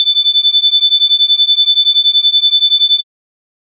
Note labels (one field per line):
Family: bass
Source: synthesizer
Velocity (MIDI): 100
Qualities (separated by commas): bright, distorted